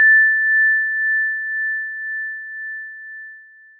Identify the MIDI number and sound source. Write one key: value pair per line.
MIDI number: 93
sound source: acoustic